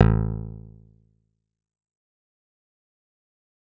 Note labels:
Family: bass; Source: synthesizer; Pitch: A1; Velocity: 25; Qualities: fast decay, percussive

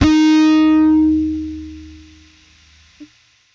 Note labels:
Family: bass; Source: electronic; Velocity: 100; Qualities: bright, distorted

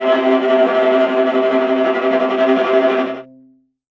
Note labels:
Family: string; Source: acoustic; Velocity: 127; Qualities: non-linear envelope, reverb

